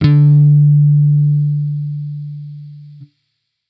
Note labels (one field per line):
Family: bass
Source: electronic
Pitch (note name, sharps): D3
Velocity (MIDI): 25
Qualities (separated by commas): distorted